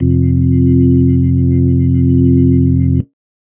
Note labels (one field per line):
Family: organ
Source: electronic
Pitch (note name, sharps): F1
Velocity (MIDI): 50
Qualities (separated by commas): dark